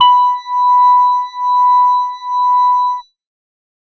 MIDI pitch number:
83